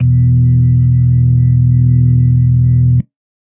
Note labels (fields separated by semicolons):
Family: organ; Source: electronic; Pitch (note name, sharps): E1; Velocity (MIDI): 100; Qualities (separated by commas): dark